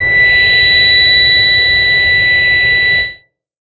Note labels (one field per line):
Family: bass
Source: synthesizer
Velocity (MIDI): 50